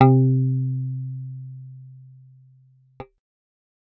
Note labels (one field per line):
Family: bass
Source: synthesizer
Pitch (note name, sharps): C3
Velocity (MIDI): 100